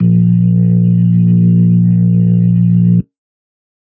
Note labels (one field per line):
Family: organ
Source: electronic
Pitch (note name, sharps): A#1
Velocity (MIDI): 75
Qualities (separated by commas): distorted